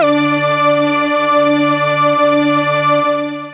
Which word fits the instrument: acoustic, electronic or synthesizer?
synthesizer